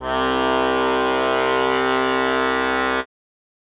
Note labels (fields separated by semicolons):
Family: reed; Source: acoustic; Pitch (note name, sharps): C2; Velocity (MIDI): 75